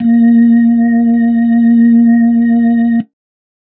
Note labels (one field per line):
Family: organ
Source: electronic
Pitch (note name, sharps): A#3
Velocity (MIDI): 127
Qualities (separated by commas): dark